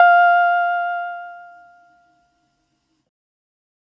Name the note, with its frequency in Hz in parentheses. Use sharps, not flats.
F5 (698.5 Hz)